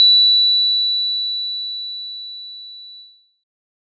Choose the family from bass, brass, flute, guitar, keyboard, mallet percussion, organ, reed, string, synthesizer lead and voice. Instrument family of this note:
mallet percussion